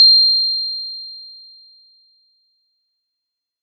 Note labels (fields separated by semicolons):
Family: mallet percussion; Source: acoustic; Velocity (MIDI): 127; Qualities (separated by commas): bright